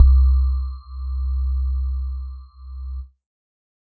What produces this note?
synthesizer lead